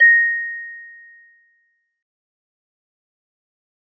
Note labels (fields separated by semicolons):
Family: mallet percussion; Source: acoustic; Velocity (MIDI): 25; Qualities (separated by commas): fast decay